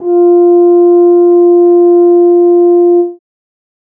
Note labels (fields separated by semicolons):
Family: brass; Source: acoustic; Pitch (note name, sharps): F4; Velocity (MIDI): 50